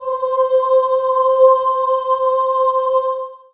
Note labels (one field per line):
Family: voice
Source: acoustic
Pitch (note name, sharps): C5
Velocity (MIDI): 100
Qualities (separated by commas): reverb